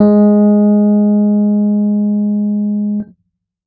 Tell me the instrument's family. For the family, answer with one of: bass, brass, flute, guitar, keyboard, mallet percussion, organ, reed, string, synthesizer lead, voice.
keyboard